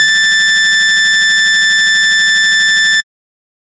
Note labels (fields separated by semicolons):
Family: bass; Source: synthesizer; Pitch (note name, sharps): A6; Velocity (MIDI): 127; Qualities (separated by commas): bright, distorted